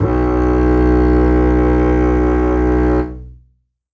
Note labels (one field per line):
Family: string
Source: acoustic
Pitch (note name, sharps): B1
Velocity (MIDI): 100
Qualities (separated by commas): reverb